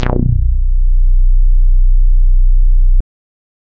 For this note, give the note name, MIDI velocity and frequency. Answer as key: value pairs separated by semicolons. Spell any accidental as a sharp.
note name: B0; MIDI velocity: 50; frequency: 30.87 Hz